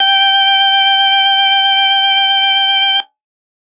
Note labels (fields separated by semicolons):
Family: organ; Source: electronic; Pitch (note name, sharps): G5; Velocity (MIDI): 50; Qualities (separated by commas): bright, distorted